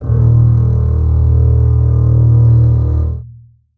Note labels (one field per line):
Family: string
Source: acoustic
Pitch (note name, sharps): D#1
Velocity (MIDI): 127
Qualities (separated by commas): long release, reverb